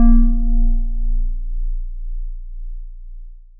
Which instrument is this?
acoustic mallet percussion instrument